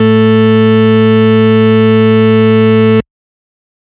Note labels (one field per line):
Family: organ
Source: electronic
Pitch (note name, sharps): A2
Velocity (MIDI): 127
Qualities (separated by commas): distorted